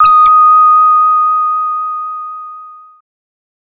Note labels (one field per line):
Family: bass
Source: synthesizer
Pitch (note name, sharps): D#6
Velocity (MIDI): 127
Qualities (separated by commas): distorted